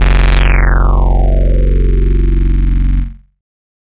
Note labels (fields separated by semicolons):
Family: bass; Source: synthesizer; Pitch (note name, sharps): F#0; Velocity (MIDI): 100; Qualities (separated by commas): bright, distorted, non-linear envelope